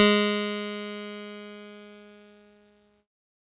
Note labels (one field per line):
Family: keyboard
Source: electronic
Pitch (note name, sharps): G#3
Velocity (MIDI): 100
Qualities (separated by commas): bright, distorted